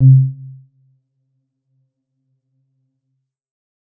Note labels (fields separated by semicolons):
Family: keyboard; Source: electronic; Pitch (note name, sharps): C3; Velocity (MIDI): 25; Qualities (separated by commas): dark, percussive, reverb